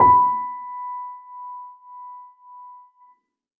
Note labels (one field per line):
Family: keyboard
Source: acoustic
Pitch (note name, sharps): B5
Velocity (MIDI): 25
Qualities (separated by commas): dark